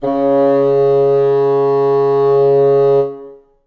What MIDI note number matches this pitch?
49